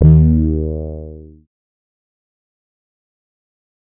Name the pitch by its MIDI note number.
39